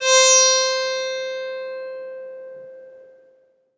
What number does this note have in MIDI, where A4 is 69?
72